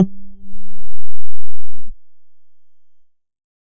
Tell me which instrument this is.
synthesizer bass